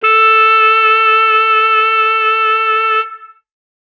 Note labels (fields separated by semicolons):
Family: reed; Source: acoustic; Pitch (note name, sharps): A4; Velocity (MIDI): 100; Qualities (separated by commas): bright